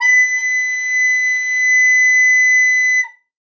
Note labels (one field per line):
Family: flute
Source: acoustic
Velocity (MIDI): 25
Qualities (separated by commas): bright